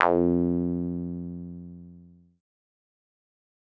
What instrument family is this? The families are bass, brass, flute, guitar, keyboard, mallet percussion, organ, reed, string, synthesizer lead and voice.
synthesizer lead